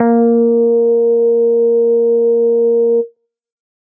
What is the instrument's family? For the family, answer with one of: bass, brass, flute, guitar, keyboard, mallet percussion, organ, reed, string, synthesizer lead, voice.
bass